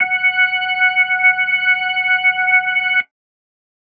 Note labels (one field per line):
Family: organ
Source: electronic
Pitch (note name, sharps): F#5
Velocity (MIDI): 50